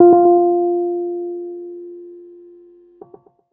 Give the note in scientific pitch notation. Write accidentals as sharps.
F4